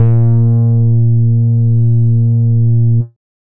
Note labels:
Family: bass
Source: synthesizer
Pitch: A#2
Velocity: 25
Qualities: distorted, multiphonic, tempo-synced

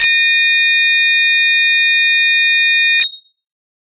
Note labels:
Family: guitar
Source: electronic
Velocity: 127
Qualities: bright, distorted

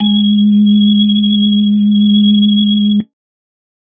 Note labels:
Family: organ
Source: electronic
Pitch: G#3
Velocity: 25

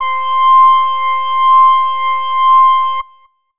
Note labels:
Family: flute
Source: acoustic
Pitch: C6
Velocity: 50

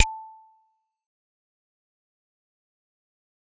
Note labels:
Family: mallet percussion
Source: acoustic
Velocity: 50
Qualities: fast decay, percussive

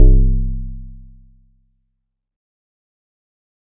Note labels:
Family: keyboard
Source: electronic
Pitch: C1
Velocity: 50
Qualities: dark, fast decay

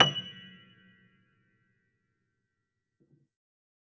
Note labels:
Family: keyboard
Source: acoustic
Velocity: 127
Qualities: fast decay, percussive, reverb

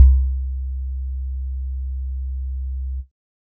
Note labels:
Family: keyboard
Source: electronic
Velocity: 25

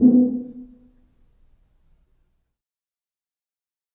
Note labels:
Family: brass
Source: acoustic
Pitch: B3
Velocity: 25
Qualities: dark, fast decay, percussive, reverb

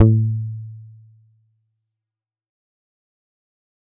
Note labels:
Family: bass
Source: synthesizer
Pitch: A2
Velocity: 100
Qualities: dark, distorted, fast decay

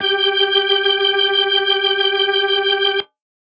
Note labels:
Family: organ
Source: electronic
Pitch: G4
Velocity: 75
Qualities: reverb

